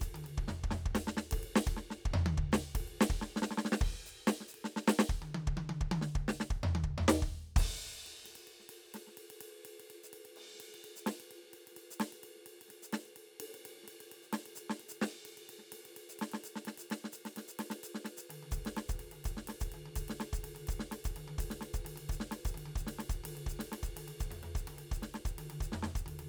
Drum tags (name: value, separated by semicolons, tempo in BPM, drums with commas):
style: linear jazz; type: beat; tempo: 128 BPM; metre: 4/4; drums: crash, ride, open hi-hat, hi-hat pedal, snare, high tom, floor tom, kick